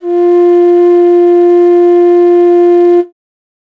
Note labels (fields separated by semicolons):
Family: flute; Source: acoustic; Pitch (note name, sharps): F4; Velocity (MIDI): 25